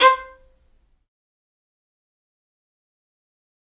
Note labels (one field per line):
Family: string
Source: acoustic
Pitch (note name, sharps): C5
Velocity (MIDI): 75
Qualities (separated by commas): fast decay, percussive, reverb